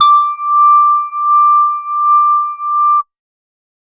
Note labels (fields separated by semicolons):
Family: organ; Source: electronic; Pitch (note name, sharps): D6; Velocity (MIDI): 127; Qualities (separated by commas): distorted